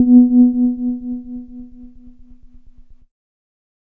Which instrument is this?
electronic keyboard